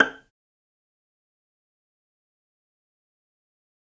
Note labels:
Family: string; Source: acoustic; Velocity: 75; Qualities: fast decay, percussive, reverb

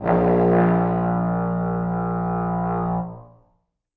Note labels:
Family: brass; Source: acoustic; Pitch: A#1; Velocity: 25; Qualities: bright, reverb

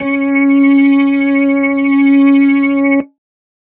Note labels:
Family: keyboard; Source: electronic; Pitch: C#4; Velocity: 75; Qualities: distorted

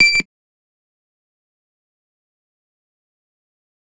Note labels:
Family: bass; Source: synthesizer; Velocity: 127; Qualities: distorted, fast decay, percussive

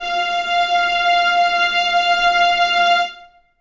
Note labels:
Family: string; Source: acoustic; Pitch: F5; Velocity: 25; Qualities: reverb

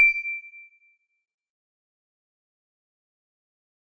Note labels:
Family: mallet percussion; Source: acoustic; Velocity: 100; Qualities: fast decay

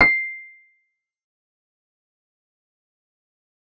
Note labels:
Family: keyboard; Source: synthesizer; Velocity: 100; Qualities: fast decay, percussive

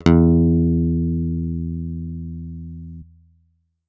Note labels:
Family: guitar; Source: electronic; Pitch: E2; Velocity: 127

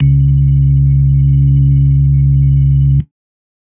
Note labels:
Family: organ; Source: electronic; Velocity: 25; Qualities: dark

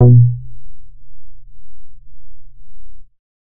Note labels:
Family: bass; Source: synthesizer; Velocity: 50; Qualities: dark, distorted

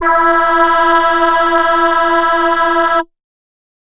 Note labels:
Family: voice; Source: synthesizer; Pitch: E4; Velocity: 25; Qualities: multiphonic

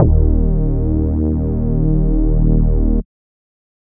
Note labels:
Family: bass; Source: synthesizer; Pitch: D#1; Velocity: 75

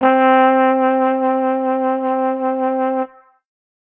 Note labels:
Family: brass; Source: acoustic; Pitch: C4; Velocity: 50

